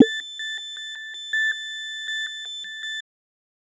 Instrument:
synthesizer bass